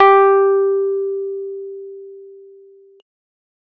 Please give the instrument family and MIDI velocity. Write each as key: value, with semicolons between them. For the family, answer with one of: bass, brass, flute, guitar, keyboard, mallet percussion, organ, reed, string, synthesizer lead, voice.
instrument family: keyboard; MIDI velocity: 100